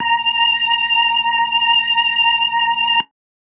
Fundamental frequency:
932.3 Hz